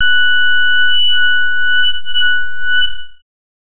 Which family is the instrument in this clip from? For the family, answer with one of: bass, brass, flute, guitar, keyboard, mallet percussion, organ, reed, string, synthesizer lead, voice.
bass